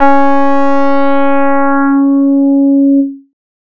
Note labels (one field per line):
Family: bass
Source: synthesizer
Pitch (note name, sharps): C#4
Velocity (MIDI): 75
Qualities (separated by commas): distorted